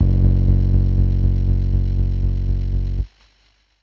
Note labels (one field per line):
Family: keyboard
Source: electronic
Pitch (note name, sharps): F#1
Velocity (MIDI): 25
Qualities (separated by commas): dark, distorted, tempo-synced